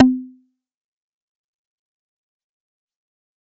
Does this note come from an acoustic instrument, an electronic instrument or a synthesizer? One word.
synthesizer